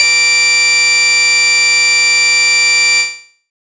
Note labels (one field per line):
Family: bass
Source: synthesizer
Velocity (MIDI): 50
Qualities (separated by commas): bright, distorted